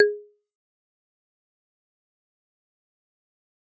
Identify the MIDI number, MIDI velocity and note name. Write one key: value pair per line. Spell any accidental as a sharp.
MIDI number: 68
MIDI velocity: 75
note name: G#4